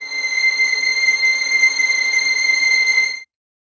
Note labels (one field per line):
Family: string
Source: acoustic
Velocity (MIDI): 127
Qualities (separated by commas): reverb